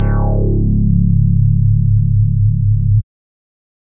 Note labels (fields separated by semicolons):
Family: bass; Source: synthesizer; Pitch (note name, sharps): C#1; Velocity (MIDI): 127